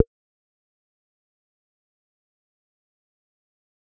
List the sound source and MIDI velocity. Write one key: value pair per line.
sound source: synthesizer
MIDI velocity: 50